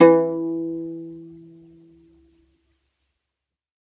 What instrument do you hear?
acoustic string instrument